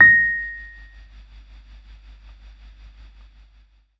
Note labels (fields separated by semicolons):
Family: keyboard; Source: electronic; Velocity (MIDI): 25; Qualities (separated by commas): percussive